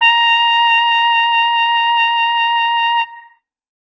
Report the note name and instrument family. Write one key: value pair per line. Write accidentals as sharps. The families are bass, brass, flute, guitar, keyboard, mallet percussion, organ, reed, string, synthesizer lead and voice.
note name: A#5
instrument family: brass